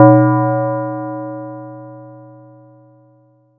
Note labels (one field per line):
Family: mallet percussion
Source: acoustic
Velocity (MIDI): 127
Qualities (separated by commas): multiphonic